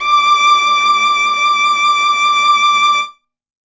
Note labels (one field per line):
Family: string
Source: acoustic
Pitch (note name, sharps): D6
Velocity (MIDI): 100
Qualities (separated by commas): reverb